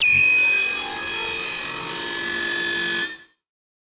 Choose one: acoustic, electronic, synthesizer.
synthesizer